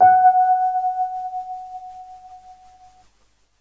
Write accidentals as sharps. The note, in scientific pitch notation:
F#5